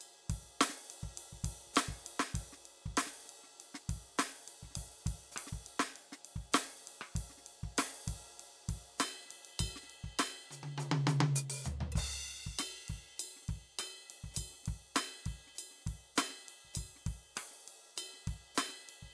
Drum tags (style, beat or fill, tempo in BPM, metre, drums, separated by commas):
funk, beat, 100 BPM, 4/4, crash, ride, ride bell, closed hi-hat, hi-hat pedal, percussion, snare, cross-stick, high tom, floor tom, kick